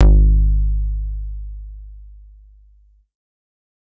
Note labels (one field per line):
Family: bass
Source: synthesizer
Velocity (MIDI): 75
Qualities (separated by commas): distorted